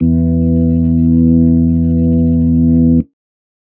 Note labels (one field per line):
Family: organ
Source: electronic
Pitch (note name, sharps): E2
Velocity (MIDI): 127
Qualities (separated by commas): dark